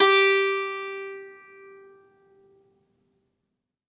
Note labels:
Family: guitar; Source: acoustic; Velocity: 75; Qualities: bright

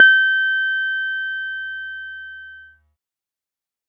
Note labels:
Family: keyboard; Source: electronic; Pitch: G6; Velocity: 50

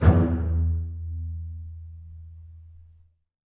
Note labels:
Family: string; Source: acoustic; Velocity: 127; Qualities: reverb

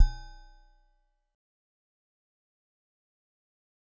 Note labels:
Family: mallet percussion; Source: acoustic; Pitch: B0; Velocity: 25; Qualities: fast decay, percussive

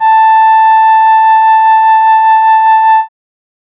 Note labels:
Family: keyboard; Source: synthesizer; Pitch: A5; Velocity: 127

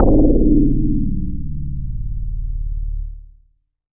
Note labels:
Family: synthesizer lead; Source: synthesizer; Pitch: D0; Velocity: 25

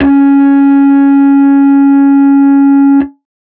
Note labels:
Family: guitar; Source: electronic; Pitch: C#4; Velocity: 75

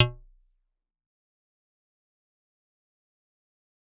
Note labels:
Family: mallet percussion; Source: acoustic; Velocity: 127; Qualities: fast decay, percussive

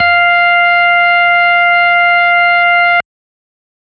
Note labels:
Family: organ; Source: electronic; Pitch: F5; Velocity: 127

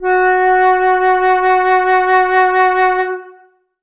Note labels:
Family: flute; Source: acoustic; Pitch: F#4; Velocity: 100; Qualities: reverb

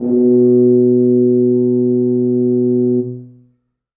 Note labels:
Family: brass; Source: acoustic; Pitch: B2; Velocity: 75; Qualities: dark, reverb

